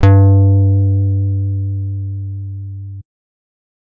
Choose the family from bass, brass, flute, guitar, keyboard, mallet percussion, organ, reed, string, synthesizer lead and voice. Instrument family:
guitar